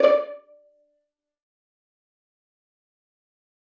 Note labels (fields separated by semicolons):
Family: string; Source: acoustic; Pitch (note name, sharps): D5; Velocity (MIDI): 75; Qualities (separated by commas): fast decay, percussive, reverb